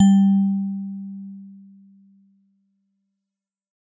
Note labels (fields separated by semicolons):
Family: mallet percussion; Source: acoustic; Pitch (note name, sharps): G3; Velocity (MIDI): 75